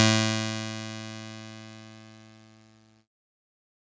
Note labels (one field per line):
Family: keyboard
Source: electronic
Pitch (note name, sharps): A2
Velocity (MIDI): 75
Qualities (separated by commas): bright, distorted